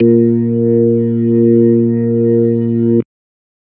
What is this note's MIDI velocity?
75